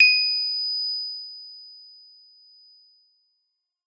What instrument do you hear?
acoustic mallet percussion instrument